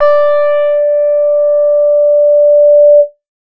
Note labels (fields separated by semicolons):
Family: bass; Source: synthesizer; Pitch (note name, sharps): D5; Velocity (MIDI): 25; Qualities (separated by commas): distorted